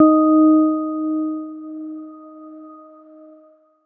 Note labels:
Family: keyboard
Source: electronic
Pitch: D#4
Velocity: 100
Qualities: dark

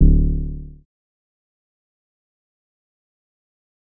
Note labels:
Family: synthesizer lead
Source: synthesizer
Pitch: D1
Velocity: 50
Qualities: distorted, fast decay

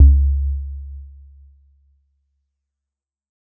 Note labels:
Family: mallet percussion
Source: acoustic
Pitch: C#2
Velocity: 25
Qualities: fast decay

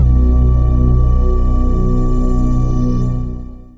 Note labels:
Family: synthesizer lead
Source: synthesizer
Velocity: 25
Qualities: long release

